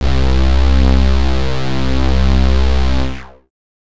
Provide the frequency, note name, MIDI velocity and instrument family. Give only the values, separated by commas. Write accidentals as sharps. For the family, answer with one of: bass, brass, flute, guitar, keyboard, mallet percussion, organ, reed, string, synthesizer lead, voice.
65.41 Hz, C2, 127, bass